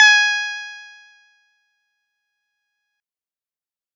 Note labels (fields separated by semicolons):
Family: guitar; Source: synthesizer; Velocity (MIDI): 50; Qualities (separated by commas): bright